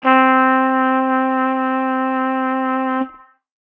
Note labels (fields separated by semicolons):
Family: brass; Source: acoustic; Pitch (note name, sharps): C4; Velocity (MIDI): 25; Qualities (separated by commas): distorted